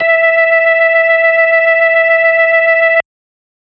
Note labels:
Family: organ; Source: electronic; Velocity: 75

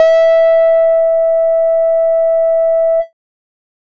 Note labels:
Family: bass; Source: synthesizer; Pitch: E5; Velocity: 127; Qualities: distorted

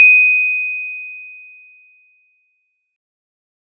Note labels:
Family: mallet percussion; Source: acoustic; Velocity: 25; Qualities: bright

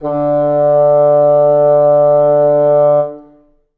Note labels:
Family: reed; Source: acoustic; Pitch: D3; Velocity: 50; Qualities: reverb

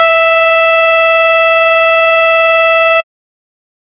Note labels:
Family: bass; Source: synthesizer; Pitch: E5; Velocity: 127; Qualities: bright, distorted

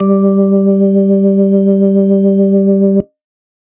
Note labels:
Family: organ; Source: electronic; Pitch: G3; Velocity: 25

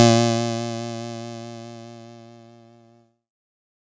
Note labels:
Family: keyboard; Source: electronic; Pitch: A#2; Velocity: 127; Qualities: bright

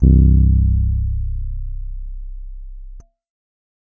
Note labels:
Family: keyboard; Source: electronic; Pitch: C1; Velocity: 100

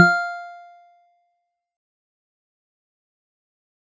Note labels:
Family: mallet percussion; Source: acoustic; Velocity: 127; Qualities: fast decay, percussive

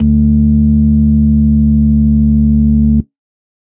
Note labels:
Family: organ; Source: electronic; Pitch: D2; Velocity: 100; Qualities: dark

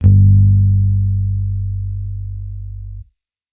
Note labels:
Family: bass; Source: electronic; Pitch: G1; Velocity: 25

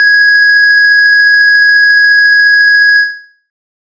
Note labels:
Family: bass; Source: synthesizer; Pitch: G#6; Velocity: 50

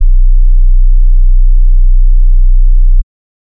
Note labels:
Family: bass; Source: synthesizer; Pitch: B0; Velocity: 127; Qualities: dark

